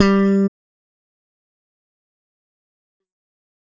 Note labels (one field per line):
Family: bass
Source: electronic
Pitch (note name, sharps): G3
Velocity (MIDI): 75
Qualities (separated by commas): bright, fast decay